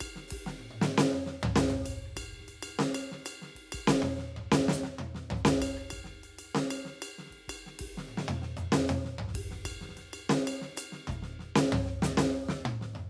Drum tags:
Afro-Cuban
beat
128 BPM
4/4
ride, ride bell, closed hi-hat, hi-hat pedal, snare, cross-stick, high tom, mid tom, floor tom, kick

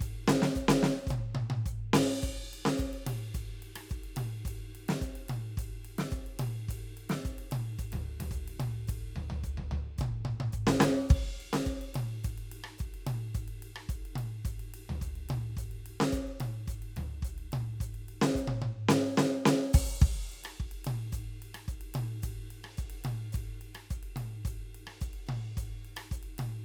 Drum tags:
calypso
beat
108 BPM
4/4
crash, ride, open hi-hat, hi-hat pedal, snare, cross-stick, high tom, floor tom, kick

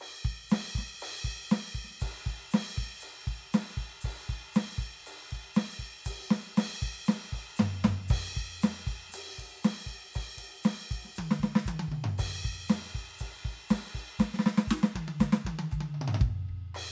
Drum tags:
rock
beat
118 BPM
4/4
crash, ride, hi-hat pedal, snare, cross-stick, high tom, mid tom, floor tom, kick

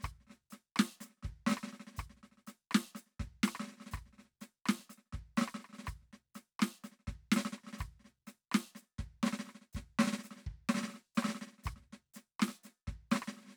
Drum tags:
New Orleans second line
beat
124 BPM
4/4
hi-hat pedal, snare, cross-stick, kick

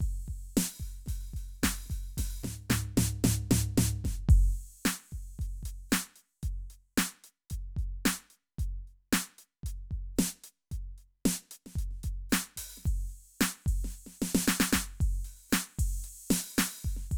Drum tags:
rock
beat
112 BPM
4/4
crash, closed hi-hat, open hi-hat, hi-hat pedal, snare, floor tom, kick

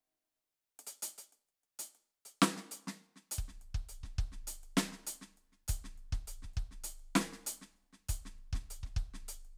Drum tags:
hip-hop
beat
100 BPM
4/4
closed hi-hat, snare, kick

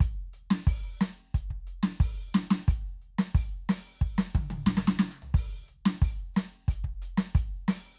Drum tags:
Afrobeat
beat
90 BPM
4/4
closed hi-hat, open hi-hat, hi-hat pedal, percussion, snare, high tom, floor tom, kick

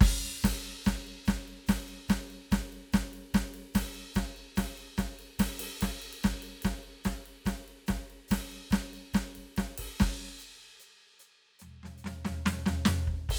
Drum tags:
rock
beat
145 BPM
4/4
crash, hi-hat pedal, snare, floor tom, kick

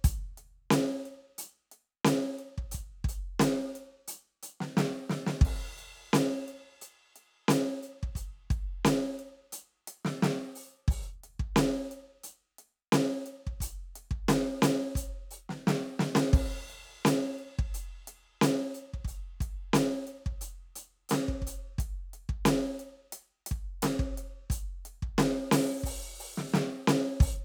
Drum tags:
rock
beat
88 BPM
4/4
crash, closed hi-hat, open hi-hat, snare, kick

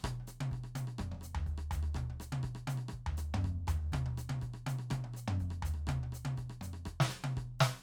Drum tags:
Latin
beat
122 BPM
4/4
hi-hat pedal, snare, cross-stick, high tom, mid tom, floor tom, kick

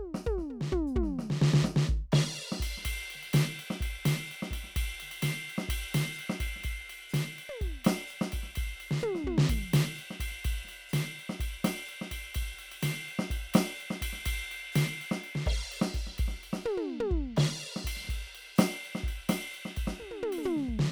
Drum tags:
Middle Eastern
beat
126 BPM
4/4
crash, ride, ride bell, closed hi-hat, hi-hat pedal, snare, high tom, mid tom, floor tom, kick

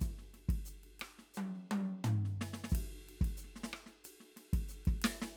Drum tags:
folk rock
beat
90 BPM
4/4
ride, hi-hat pedal, snare, cross-stick, high tom, floor tom, kick

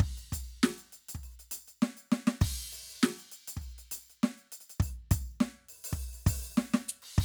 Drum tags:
rock
beat
100 BPM
4/4
crash, percussion, snare, kick

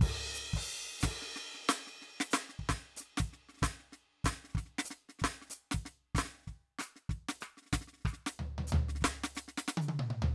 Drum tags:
New Orleans funk
beat
93 BPM
4/4
crash, ride, hi-hat pedal, snare, cross-stick, high tom, mid tom, floor tom, kick

